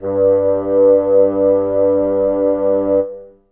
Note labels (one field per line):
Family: reed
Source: acoustic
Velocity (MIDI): 25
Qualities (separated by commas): reverb